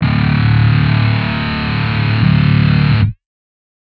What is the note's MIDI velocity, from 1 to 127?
50